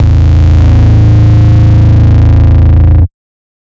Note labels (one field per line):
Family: bass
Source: synthesizer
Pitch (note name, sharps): A0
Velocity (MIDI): 127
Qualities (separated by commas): bright, distorted, multiphonic